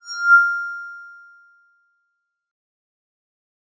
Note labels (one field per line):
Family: mallet percussion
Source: electronic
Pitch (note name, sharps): F6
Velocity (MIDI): 100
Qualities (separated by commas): bright, fast decay